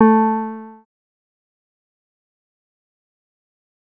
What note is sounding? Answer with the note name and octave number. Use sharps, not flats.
A3